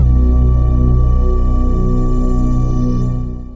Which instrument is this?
synthesizer lead